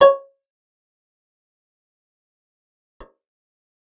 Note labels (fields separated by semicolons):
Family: guitar; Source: acoustic; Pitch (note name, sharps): C#5; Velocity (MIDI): 100; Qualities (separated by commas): fast decay, percussive, reverb